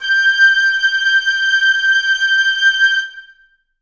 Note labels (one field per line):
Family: reed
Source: acoustic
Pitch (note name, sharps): G6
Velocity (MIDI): 127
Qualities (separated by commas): reverb